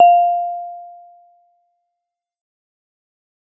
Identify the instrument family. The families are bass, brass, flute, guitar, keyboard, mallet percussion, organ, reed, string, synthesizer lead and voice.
mallet percussion